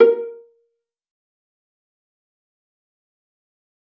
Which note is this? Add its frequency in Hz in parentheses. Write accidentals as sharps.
A#4 (466.2 Hz)